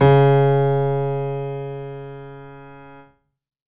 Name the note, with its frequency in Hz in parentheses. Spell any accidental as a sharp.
C#3 (138.6 Hz)